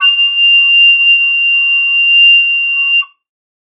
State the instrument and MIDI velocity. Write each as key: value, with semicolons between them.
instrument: acoustic flute; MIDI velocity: 50